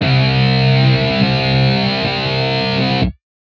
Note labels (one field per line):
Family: guitar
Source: synthesizer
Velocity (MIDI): 127